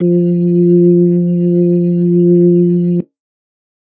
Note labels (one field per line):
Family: organ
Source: electronic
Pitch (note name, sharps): F3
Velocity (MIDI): 75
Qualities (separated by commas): dark